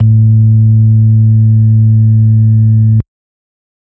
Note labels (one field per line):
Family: organ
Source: electronic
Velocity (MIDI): 100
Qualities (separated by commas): dark